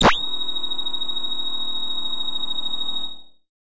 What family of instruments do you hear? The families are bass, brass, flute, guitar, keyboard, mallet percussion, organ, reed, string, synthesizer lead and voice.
bass